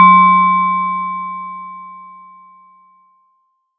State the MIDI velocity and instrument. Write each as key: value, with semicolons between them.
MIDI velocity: 50; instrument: acoustic mallet percussion instrument